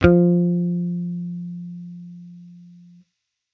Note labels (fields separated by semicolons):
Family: bass; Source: electronic; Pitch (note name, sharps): F3; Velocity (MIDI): 50; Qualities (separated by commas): distorted